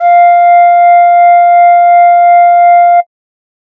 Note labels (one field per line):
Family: flute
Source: synthesizer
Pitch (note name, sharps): F5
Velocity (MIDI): 75